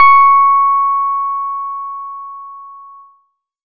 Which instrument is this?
acoustic guitar